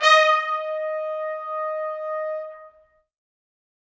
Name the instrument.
acoustic brass instrument